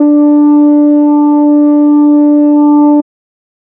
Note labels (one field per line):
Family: organ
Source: electronic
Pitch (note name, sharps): D4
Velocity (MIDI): 100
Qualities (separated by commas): dark